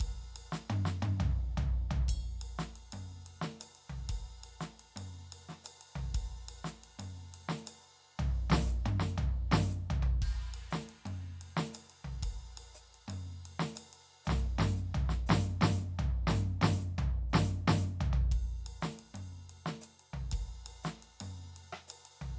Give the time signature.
4/4